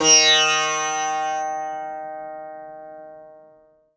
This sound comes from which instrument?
acoustic guitar